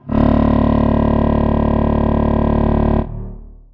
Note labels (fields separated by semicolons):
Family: reed; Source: acoustic; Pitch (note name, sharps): D1; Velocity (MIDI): 127; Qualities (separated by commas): long release, reverb